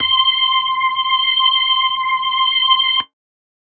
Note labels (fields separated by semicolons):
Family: organ; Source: electronic; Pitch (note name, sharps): C6; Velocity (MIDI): 75